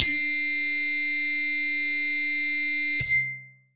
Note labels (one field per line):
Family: guitar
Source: electronic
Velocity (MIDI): 100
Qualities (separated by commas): bright, distorted